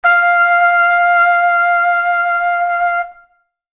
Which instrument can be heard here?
acoustic brass instrument